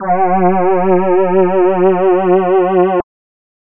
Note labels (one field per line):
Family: voice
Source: synthesizer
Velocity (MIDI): 100